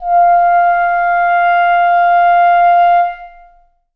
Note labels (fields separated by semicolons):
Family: reed; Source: acoustic; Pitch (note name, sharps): F5; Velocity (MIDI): 50; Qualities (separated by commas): long release, reverb